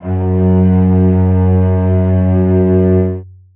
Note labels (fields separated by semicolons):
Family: string; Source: acoustic; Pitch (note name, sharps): F#2; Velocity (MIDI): 75; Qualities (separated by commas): long release, reverb